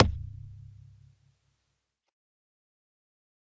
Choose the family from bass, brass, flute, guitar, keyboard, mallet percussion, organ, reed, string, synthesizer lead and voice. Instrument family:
string